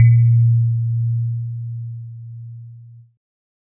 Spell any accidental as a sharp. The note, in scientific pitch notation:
A#2